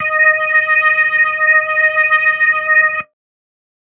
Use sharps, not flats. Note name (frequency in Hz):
D#5 (622.3 Hz)